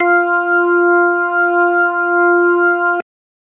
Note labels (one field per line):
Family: organ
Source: electronic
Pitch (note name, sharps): F4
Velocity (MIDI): 75